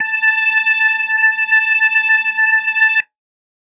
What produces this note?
electronic organ